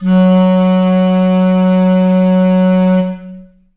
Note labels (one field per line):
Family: reed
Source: acoustic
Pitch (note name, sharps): F#3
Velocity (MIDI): 50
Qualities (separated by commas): long release, reverb